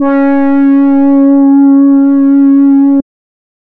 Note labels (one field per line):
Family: reed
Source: synthesizer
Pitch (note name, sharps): C#4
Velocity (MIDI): 25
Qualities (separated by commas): distorted, non-linear envelope